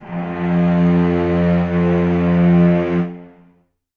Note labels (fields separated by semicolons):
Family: string; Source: acoustic; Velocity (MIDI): 50; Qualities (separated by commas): reverb